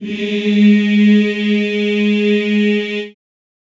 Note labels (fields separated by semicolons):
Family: voice; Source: acoustic; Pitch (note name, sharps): G#3; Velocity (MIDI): 100; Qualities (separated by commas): reverb